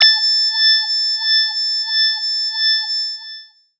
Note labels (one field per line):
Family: voice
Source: synthesizer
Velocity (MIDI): 100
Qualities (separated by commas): bright, long release, non-linear envelope, tempo-synced